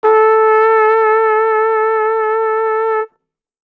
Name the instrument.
acoustic brass instrument